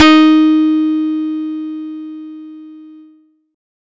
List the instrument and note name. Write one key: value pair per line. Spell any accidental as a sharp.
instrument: acoustic guitar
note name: D#4